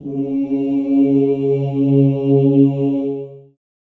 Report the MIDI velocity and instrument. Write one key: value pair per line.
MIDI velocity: 50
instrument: acoustic voice